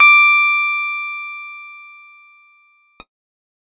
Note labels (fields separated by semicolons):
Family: keyboard; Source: electronic; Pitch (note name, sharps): D6; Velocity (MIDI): 25; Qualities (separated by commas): bright